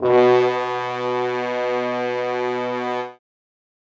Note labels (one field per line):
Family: brass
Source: acoustic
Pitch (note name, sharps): B2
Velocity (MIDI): 127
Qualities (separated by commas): reverb